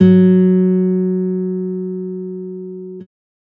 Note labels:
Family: guitar; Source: electronic; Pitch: F#3; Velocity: 75

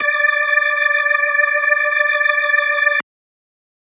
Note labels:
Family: organ; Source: electronic; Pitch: D5; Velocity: 25

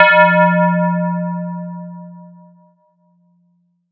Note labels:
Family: mallet percussion; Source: electronic; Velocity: 127; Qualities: multiphonic

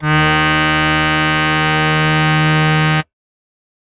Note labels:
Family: keyboard; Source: acoustic; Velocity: 75

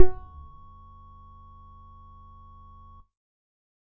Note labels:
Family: bass; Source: synthesizer; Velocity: 25; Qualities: distorted, percussive

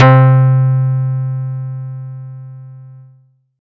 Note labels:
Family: guitar; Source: acoustic; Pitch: C3; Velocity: 50

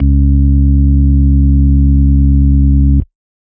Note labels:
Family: organ; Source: electronic; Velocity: 127

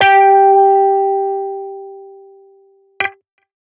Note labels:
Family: guitar; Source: electronic; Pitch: G4; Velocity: 127; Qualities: distorted

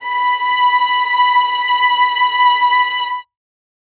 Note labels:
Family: string; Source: acoustic; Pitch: B5; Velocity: 75; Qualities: reverb

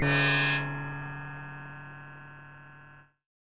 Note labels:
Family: keyboard; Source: synthesizer; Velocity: 75; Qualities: bright, distorted

